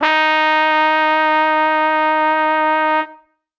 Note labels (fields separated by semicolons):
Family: brass; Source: acoustic; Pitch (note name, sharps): D#4; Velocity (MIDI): 100